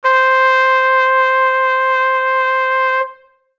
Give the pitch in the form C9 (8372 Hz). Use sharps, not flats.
C5 (523.3 Hz)